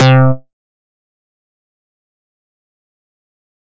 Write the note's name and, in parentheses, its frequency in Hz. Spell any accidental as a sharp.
C3 (130.8 Hz)